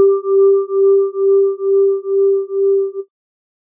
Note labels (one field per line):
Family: organ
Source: electronic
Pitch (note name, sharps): G4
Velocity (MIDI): 50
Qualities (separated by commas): dark